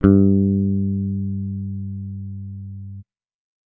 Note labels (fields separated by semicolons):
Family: bass; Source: electronic; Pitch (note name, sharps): G2; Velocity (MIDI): 75